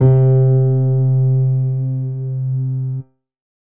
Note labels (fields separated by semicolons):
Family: keyboard; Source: electronic; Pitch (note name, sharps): C3; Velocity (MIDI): 25; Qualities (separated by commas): reverb